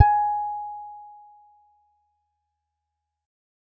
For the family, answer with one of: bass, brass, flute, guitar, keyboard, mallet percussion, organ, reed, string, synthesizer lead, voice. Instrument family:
guitar